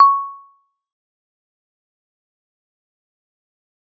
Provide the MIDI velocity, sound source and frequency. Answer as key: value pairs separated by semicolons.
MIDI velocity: 25; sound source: acoustic; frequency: 1109 Hz